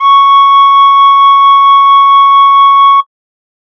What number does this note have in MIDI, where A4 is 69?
85